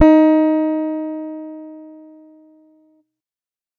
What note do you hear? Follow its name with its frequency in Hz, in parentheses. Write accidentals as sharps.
D#4 (311.1 Hz)